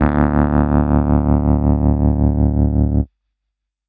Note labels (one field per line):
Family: keyboard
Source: electronic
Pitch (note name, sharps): D1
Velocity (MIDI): 127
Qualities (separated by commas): distorted